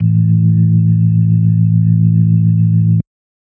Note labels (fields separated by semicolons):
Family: organ; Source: electronic; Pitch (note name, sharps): A1; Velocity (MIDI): 127; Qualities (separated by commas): dark